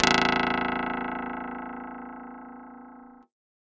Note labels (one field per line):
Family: guitar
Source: acoustic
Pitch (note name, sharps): A0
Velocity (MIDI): 75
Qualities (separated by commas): bright